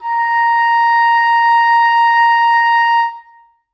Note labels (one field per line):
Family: reed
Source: acoustic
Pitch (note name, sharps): A#5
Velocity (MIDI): 25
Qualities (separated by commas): reverb